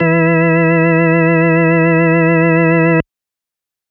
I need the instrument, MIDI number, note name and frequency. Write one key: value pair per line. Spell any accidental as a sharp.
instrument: electronic organ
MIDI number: 52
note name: E3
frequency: 164.8 Hz